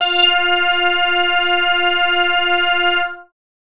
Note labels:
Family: bass; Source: synthesizer; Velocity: 100; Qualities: distorted

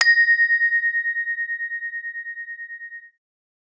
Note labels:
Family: mallet percussion; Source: acoustic; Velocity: 100

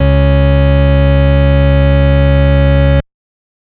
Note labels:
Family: organ; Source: electronic; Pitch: C#2; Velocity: 127; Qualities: bright, distorted

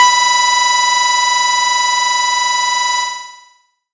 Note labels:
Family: bass; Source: synthesizer; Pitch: B5; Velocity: 127; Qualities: bright, distorted, long release

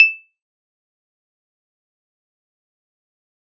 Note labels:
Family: keyboard; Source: electronic; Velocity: 50; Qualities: bright, fast decay, percussive

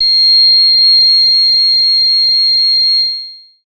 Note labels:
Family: bass; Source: synthesizer; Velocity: 127; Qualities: bright, distorted, long release

